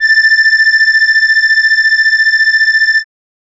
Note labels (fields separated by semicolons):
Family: keyboard; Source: acoustic; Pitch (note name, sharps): A6; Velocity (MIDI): 75; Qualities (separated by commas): bright